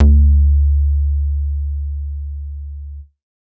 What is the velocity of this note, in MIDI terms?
100